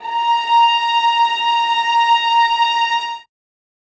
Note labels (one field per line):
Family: string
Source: acoustic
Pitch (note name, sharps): A#5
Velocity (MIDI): 25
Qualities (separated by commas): reverb